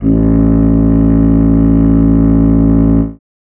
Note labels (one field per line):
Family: reed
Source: acoustic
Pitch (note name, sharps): A1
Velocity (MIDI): 50